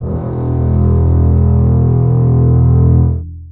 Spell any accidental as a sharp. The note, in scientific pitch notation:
E1